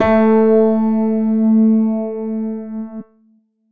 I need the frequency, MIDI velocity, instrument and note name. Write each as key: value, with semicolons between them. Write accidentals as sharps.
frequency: 220 Hz; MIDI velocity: 75; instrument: electronic keyboard; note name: A3